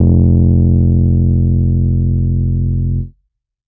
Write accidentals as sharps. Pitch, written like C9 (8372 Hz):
F1 (43.65 Hz)